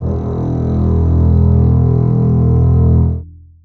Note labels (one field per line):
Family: string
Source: acoustic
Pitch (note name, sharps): E1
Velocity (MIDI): 75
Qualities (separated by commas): long release, reverb